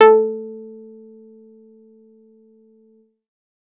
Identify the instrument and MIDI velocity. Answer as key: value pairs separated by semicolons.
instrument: synthesizer bass; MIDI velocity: 100